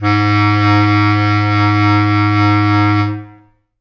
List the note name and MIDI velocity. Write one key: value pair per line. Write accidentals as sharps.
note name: G#2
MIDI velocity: 127